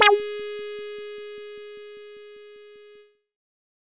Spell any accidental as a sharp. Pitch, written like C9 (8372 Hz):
G#4 (415.3 Hz)